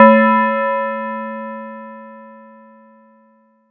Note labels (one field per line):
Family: mallet percussion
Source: acoustic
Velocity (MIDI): 75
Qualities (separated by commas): multiphonic